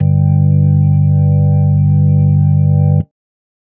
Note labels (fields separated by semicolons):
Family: organ; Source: electronic; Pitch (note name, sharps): G1; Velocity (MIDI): 127; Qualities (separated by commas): dark